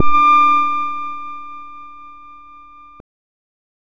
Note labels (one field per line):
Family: bass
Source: synthesizer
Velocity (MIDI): 75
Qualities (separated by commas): non-linear envelope